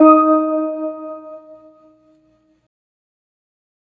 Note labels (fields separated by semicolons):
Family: organ; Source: electronic; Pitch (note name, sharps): D#4; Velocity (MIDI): 50